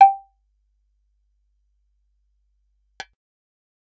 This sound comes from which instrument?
synthesizer bass